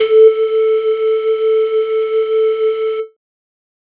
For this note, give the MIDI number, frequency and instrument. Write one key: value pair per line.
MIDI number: 69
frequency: 440 Hz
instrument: synthesizer flute